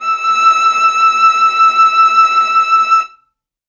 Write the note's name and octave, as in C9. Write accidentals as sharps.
E6